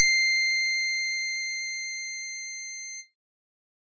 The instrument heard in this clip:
electronic organ